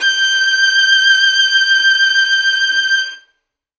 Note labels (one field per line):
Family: string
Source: acoustic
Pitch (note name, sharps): G6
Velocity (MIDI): 75